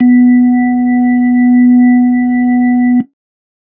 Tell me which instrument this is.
electronic keyboard